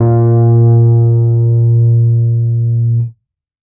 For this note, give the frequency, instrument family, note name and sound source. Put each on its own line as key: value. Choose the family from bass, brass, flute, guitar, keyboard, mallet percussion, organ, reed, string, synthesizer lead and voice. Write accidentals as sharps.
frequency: 116.5 Hz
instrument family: keyboard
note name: A#2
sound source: electronic